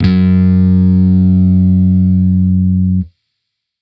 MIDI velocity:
75